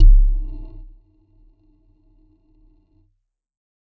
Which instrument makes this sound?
electronic mallet percussion instrument